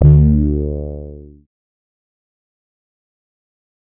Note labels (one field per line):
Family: bass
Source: synthesizer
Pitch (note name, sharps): D2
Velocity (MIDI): 100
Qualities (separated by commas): distorted, fast decay